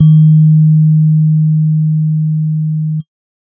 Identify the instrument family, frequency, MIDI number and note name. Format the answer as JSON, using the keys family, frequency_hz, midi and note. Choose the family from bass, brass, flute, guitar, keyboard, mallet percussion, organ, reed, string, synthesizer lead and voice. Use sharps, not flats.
{"family": "keyboard", "frequency_hz": 155.6, "midi": 51, "note": "D#3"}